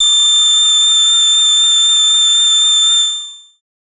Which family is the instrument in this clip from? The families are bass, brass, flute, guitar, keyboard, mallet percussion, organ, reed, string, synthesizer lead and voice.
voice